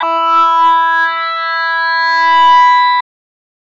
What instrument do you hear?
synthesizer voice